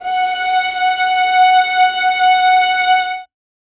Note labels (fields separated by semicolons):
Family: string; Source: acoustic; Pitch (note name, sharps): F#5; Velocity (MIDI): 75; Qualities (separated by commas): reverb